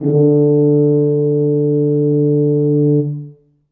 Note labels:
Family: brass; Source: acoustic; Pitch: D3; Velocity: 100; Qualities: dark, reverb

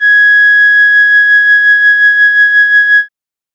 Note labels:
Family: keyboard; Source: synthesizer; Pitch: G#6; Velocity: 75; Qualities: bright

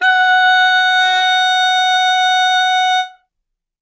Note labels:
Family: reed; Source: acoustic; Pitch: F#5; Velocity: 100; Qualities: reverb

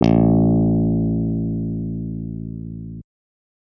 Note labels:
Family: keyboard; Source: electronic; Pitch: A1; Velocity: 100; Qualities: distorted

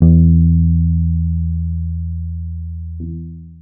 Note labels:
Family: guitar; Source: electronic; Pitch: E2; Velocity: 25; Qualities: long release

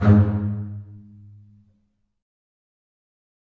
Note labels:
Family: string; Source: acoustic; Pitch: G#2; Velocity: 127; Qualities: fast decay, reverb

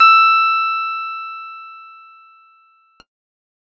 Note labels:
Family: keyboard; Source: electronic; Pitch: E6; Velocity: 50; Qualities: bright

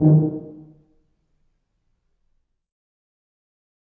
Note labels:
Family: brass; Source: acoustic; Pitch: D#3; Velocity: 75; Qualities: dark, fast decay, percussive, reverb

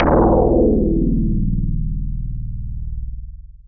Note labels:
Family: synthesizer lead; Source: synthesizer; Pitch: D#0; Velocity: 75; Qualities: long release

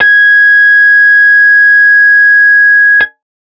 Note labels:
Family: guitar; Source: electronic; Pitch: G#6; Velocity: 127; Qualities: bright, distorted

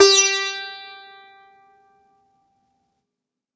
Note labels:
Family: guitar; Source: acoustic; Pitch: G4; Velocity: 127; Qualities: bright

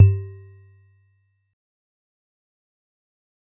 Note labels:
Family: mallet percussion; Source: acoustic; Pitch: G2; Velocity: 25; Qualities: fast decay, percussive

